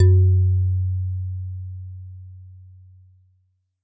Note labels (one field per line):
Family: mallet percussion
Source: acoustic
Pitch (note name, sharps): F#2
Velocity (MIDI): 25